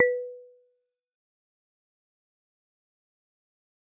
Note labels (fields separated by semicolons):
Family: mallet percussion; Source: acoustic; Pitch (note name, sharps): B4; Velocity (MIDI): 100; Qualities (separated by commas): fast decay, percussive